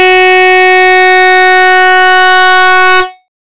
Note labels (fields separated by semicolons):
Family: bass; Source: synthesizer; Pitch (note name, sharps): F#4; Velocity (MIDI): 75; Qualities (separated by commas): bright, distorted